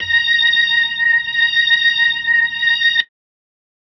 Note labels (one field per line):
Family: organ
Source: electronic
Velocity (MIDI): 75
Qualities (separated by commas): bright